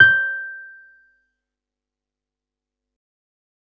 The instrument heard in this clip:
electronic keyboard